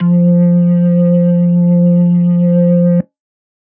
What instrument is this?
electronic organ